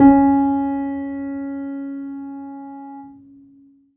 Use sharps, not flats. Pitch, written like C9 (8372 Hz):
C#4 (277.2 Hz)